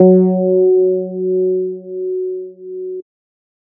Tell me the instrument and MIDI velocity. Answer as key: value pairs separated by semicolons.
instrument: synthesizer bass; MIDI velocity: 75